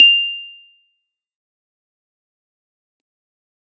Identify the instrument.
electronic keyboard